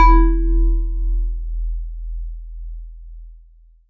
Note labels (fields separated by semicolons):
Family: mallet percussion; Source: acoustic; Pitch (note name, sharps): E1; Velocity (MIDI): 100; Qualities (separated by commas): long release